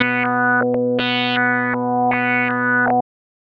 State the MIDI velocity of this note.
50